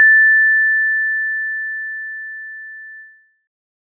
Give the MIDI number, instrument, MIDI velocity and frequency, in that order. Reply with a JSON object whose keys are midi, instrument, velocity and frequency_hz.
{"midi": 93, "instrument": "acoustic mallet percussion instrument", "velocity": 25, "frequency_hz": 1760}